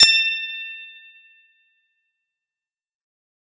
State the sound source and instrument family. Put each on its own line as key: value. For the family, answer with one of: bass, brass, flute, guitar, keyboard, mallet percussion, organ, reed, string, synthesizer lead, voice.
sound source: acoustic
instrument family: guitar